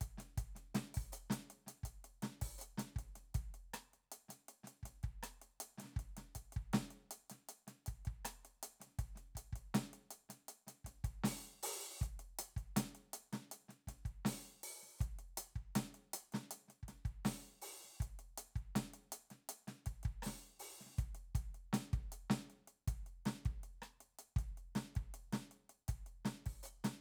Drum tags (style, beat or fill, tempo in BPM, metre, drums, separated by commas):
funk, beat, 80 BPM, 4/4, closed hi-hat, open hi-hat, hi-hat pedal, snare, cross-stick, kick